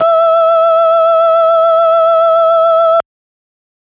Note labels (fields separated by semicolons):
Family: organ; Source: electronic; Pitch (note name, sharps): E5; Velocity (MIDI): 25